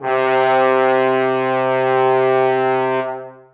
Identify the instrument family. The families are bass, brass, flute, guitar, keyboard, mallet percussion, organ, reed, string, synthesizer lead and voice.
brass